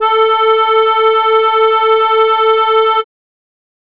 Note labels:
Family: keyboard; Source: acoustic; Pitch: A4; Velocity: 50

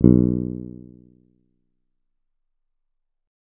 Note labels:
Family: guitar; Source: acoustic; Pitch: B1; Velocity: 25; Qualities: dark

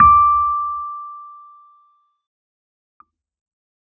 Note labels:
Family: keyboard; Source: electronic; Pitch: D6; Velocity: 75; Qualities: fast decay

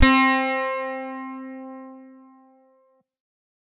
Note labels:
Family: guitar; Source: electronic; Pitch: C4; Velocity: 75; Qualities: distorted

